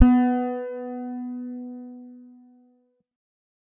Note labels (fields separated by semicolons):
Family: guitar; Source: electronic; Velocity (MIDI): 25; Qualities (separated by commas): distorted